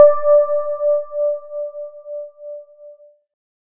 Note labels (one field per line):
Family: keyboard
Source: electronic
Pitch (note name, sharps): D5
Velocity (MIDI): 50